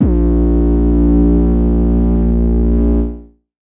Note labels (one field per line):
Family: synthesizer lead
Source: synthesizer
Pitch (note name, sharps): A#1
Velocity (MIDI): 25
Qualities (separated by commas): distorted, multiphonic, non-linear envelope